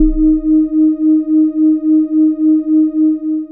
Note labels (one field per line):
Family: bass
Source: synthesizer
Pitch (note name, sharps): D#4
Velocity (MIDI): 25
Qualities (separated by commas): long release